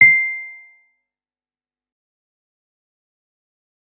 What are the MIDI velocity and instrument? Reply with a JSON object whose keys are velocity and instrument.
{"velocity": 100, "instrument": "electronic keyboard"}